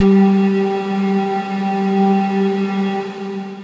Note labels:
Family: guitar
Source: electronic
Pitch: G3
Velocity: 50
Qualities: long release

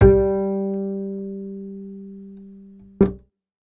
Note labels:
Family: bass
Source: acoustic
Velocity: 25

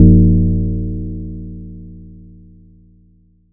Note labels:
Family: mallet percussion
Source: acoustic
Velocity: 50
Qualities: multiphonic

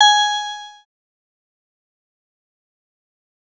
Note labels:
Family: synthesizer lead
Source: synthesizer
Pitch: G#5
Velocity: 50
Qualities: distorted, fast decay

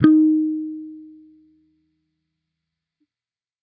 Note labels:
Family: bass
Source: electronic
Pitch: D#4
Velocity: 50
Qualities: fast decay

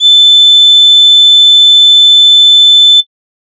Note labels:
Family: flute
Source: synthesizer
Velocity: 50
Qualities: bright

